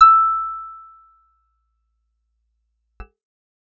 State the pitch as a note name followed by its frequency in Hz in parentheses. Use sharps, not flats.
E6 (1319 Hz)